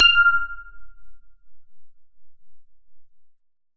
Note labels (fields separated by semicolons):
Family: synthesizer lead; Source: synthesizer; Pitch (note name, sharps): F6; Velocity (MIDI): 100